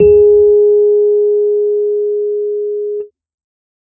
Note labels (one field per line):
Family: keyboard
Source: electronic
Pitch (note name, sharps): G#4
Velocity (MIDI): 50